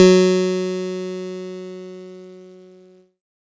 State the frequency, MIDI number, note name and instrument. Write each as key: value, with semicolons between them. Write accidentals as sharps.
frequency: 185 Hz; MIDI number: 54; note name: F#3; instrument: electronic keyboard